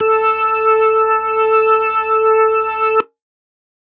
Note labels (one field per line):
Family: organ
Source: electronic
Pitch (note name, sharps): A4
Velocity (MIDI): 25